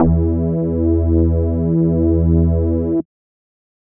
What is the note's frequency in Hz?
82.41 Hz